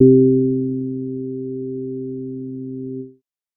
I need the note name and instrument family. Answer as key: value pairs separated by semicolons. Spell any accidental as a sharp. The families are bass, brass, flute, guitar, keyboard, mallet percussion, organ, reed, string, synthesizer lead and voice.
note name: C3; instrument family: bass